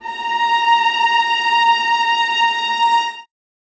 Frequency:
932.3 Hz